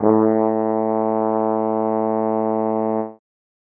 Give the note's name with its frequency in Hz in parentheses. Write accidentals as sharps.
A2 (110 Hz)